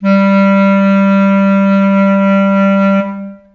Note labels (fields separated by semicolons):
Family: reed; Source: acoustic; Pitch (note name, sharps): G3; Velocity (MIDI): 75; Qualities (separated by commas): long release, reverb